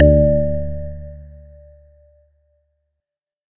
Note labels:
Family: organ; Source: electronic; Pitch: D2; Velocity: 127

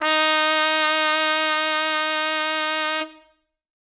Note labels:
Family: brass; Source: acoustic; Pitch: D#4; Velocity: 127; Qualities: bright

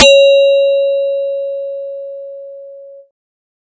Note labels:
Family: bass; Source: synthesizer; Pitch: C#5; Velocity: 75

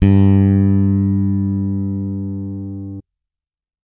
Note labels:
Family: bass; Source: electronic; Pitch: G2; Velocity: 100

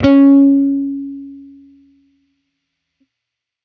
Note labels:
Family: bass; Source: electronic; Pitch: C#4; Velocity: 127; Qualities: distorted

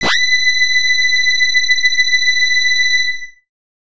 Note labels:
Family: bass; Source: synthesizer; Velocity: 127; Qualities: bright, distorted

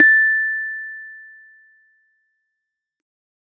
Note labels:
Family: keyboard; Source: electronic; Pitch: A6; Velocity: 75; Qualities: fast decay

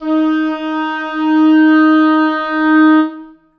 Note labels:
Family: reed; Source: acoustic; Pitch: D#4; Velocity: 75; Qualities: reverb

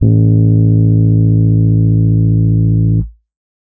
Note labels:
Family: keyboard; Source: electronic; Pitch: A1; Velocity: 50; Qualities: dark

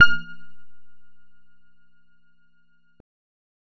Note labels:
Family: bass; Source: synthesizer; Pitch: F6; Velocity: 50

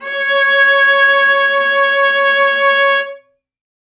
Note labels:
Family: string; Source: acoustic; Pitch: C#5; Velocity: 75; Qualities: reverb

